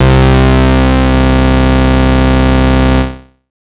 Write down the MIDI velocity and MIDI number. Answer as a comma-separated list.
127, 36